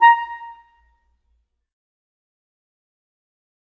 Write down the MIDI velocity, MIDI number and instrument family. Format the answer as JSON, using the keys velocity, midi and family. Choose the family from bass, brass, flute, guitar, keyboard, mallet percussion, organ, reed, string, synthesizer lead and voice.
{"velocity": 25, "midi": 82, "family": "reed"}